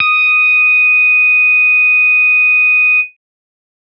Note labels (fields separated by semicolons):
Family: bass; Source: synthesizer; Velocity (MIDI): 100